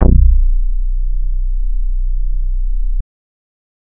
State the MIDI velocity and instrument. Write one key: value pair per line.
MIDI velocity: 100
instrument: synthesizer bass